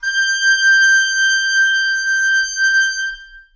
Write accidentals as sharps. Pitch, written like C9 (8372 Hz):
G6 (1568 Hz)